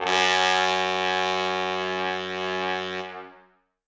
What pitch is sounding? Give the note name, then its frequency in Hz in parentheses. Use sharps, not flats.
F#2 (92.5 Hz)